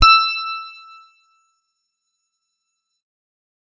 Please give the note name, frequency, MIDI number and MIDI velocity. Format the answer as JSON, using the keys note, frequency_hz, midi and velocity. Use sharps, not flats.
{"note": "E6", "frequency_hz": 1319, "midi": 88, "velocity": 127}